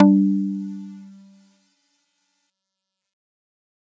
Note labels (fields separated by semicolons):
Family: mallet percussion; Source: acoustic; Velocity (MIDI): 25; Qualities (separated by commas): multiphonic